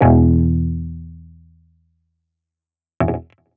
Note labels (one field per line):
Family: guitar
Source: electronic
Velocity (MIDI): 25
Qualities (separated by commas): distorted, fast decay